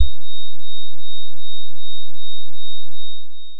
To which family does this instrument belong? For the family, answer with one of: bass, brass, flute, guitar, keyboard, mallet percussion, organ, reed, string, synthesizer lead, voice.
bass